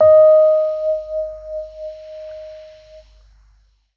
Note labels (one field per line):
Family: keyboard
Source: electronic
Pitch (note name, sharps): D#5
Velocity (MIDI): 25